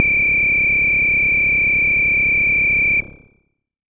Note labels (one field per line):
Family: bass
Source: synthesizer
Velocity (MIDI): 75